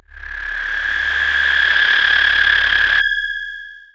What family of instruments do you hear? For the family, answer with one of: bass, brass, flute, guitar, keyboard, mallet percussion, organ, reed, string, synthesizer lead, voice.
voice